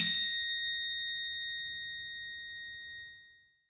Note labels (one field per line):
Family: mallet percussion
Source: acoustic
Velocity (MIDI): 100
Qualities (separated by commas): bright, reverb